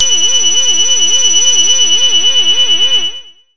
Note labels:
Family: bass; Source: synthesizer; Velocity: 127; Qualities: bright, distorted

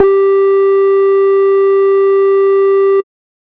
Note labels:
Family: bass; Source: synthesizer; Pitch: G4; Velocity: 75; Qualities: distorted, tempo-synced

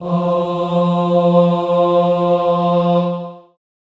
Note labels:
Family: voice; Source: acoustic; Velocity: 25; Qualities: reverb

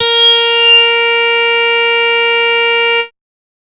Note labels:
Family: bass; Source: synthesizer; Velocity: 50; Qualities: bright, distorted, multiphonic

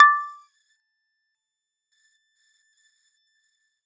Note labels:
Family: mallet percussion; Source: acoustic; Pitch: D6; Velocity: 127; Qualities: multiphonic, percussive

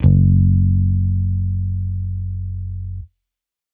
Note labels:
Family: bass; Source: electronic; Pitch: F#1; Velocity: 75

